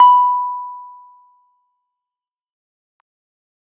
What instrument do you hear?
electronic keyboard